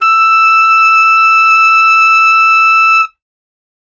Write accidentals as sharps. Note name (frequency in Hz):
E6 (1319 Hz)